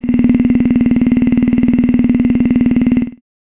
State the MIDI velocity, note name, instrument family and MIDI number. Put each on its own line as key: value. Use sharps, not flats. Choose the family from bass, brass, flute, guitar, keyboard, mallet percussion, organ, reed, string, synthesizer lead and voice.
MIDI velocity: 25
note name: D#0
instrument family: voice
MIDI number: 15